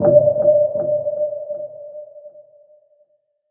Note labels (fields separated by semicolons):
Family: synthesizer lead; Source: synthesizer; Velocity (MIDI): 50; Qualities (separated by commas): non-linear envelope, reverb